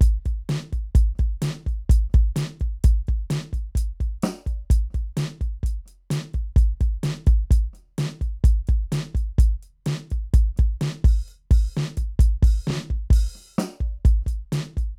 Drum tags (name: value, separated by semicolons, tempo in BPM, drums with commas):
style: rock; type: beat; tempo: 128 BPM; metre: 4/4; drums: closed hi-hat, open hi-hat, hi-hat pedal, snare, kick